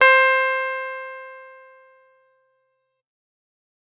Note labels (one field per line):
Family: guitar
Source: electronic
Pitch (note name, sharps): C5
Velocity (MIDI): 50